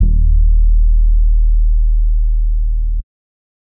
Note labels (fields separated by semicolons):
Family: bass; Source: synthesizer; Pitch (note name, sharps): D#1; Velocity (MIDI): 100; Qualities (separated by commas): dark